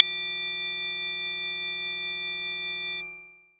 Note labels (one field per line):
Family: bass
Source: synthesizer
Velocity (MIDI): 100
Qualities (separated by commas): multiphonic